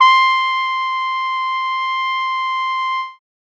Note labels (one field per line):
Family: brass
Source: acoustic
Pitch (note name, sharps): C6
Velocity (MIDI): 50